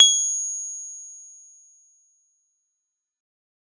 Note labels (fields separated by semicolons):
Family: guitar; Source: synthesizer; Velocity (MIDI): 75; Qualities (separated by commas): bright